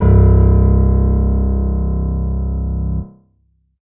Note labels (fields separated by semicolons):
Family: keyboard; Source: electronic; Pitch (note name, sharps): C1; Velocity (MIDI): 50; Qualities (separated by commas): dark